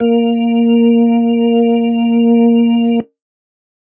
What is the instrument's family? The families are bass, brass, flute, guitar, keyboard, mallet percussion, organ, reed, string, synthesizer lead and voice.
organ